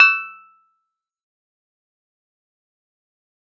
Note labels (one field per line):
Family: keyboard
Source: electronic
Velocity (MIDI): 75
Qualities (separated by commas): fast decay, percussive